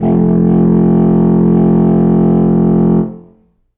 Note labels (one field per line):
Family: reed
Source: acoustic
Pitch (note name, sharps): F1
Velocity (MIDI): 25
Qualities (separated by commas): reverb